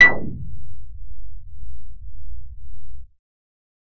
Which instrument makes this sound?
synthesizer bass